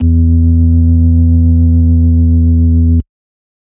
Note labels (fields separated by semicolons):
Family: organ; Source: electronic; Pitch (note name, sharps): E2; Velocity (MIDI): 50; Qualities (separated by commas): dark, distorted